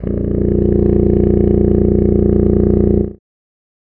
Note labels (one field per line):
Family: reed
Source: acoustic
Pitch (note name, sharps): A#0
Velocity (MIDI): 25